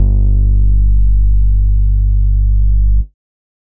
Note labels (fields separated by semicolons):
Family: bass; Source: synthesizer; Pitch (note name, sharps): G1; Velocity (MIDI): 75